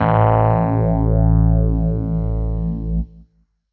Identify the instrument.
electronic keyboard